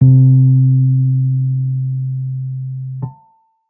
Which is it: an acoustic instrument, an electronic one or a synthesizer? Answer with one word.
electronic